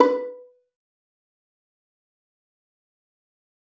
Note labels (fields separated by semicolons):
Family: string; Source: acoustic; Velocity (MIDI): 75; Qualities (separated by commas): fast decay, percussive, reverb